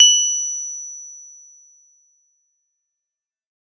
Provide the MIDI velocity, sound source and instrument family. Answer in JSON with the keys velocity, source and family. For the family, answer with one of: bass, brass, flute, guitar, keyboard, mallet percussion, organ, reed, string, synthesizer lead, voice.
{"velocity": 100, "source": "synthesizer", "family": "guitar"}